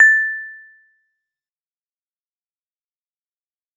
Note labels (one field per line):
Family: mallet percussion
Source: acoustic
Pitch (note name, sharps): A6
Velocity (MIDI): 127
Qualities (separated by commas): fast decay, percussive